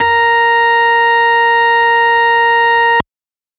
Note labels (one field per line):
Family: organ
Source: electronic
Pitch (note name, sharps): A#4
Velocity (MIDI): 100